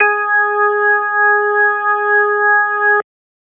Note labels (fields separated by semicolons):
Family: organ; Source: electronic; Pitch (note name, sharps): G#4; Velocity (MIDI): 50